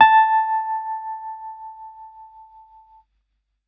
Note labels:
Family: keyboard; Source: electronic; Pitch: A5; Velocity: 100

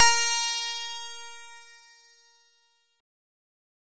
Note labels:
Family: synthesizer lead; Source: synthesizer; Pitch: A#4; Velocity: 100; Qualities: bright, distorted

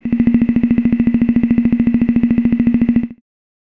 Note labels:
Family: voice; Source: synthesizer; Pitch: A-1; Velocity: 25; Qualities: bright

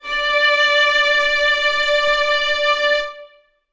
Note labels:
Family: string; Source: acoustic; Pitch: D5; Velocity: 50; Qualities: reverb

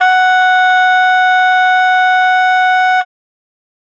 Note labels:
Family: reed; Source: acoustic; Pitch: F#5; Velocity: 127

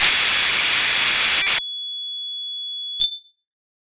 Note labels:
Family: guitar; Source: electronic; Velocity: 100; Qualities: bright, distorted

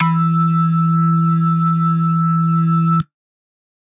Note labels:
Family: organ; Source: electronic; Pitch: E3; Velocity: 127

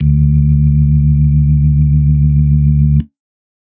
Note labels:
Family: organ; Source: electronic; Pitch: D2; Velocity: 127; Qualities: dark, reverb

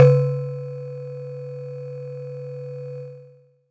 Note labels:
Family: mallet percussion; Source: acoustic; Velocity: 50; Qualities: distorted

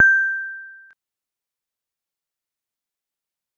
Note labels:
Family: mallet percussion; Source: acoustic; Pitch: G6; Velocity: 25; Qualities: fast decay

